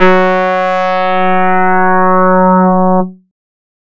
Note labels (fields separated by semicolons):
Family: bass; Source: synthesizer; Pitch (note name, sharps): F#3; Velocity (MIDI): 127; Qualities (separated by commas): bright, distorted